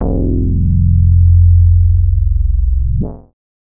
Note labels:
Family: bass; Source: synthesizer; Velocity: 50; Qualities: distorted, multiphonic

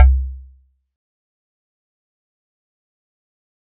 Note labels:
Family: mallet percussion; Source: acoustic; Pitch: C2; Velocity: 25; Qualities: fast decay, percussive

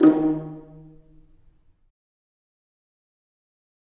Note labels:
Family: string; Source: acoustic; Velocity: 100; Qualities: dark, fast decay, percussive, reverb

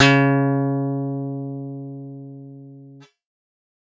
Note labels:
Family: guitar; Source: synthesizer; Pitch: C#3; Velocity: 100

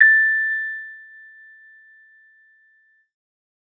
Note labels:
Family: keyboard; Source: electronic; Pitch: A6; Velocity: 100

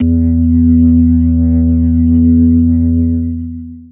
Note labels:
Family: organ; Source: electronic; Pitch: E2; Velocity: 127; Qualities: dark, distorted, long release

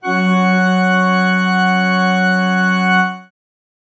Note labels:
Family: organ; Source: acoustic; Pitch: F#3; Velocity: 127; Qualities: dark, reverb

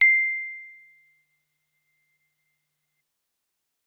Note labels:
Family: guitar; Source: electronic; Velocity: 100; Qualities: bright, percussive

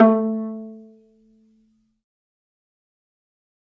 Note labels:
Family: string; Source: acoustic; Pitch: A3; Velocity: 127; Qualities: dark, fast decay, reverb

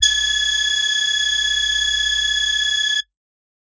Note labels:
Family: voice; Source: synthesizer; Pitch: G#6; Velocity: 100; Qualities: multiphonic

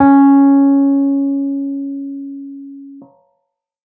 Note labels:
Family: keyboard; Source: electronic; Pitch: C#4; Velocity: 100

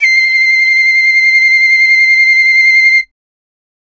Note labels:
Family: flute; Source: acoustic; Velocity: 127; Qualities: bright

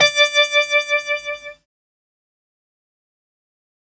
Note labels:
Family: keyboard; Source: synthesizer; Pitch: D5; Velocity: 75; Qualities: distorted, fast decay

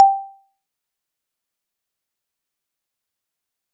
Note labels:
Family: mallet percussion; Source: acoustic; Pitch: G5; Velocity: 75; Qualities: fast decay, percussive

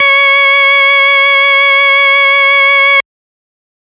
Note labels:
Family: organ; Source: electronic; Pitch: C#5; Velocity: 127; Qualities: bright, distorted

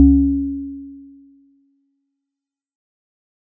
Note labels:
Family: mallet percussion; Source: acoustic; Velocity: 75; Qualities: fast decay

